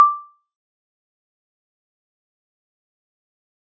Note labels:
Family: mallet percussion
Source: acoustic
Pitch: D6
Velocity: 100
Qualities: fast decay, percussive

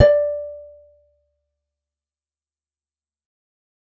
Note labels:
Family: guitar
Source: acoustic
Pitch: D5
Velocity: 50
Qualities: fast decay, percussive

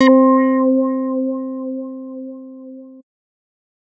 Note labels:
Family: bass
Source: synthesizer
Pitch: C4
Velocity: 100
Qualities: distorted

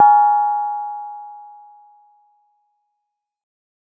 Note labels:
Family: mallet percussion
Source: acoustic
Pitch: G#5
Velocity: 100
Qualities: reverb

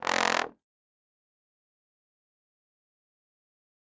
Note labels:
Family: brass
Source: acoustic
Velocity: 127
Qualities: bright, fast decay, reverb

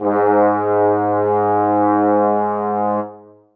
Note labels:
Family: brass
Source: acoustic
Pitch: G#2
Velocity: 75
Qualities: dark, reverb

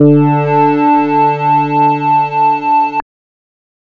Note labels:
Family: bass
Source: synthesizer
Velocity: 100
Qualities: distorted, multiphonic

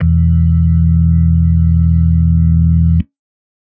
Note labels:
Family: organ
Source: electronic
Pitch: E2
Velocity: 127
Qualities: dark

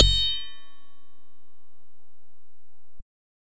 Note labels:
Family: bass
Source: synthesizer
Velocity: 127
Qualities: bright, distorted

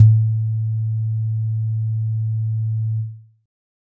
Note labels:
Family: keyboard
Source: electronic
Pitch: A2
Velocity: 50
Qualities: dark

